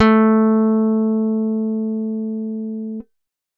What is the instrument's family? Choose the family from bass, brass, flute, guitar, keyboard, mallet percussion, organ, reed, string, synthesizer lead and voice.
guitar